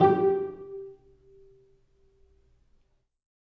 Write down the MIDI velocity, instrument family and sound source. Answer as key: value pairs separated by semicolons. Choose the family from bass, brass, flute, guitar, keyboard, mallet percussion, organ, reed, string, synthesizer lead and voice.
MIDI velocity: 127; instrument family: string; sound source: acoustic